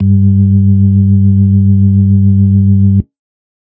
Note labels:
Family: organ; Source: electronic; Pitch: G2; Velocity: 127

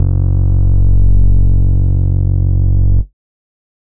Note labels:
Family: bass; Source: synthesizer; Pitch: F#1; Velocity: 127; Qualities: distorted

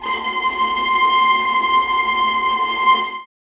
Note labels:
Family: string; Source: acoustic; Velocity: 25; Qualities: bright, non-linear envelope, reverb

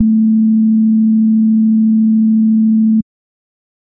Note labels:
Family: bass; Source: synthesizer; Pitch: A3; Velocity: 100; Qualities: dark

